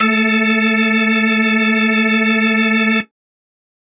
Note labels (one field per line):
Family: organ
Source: electronic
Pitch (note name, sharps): A3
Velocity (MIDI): 50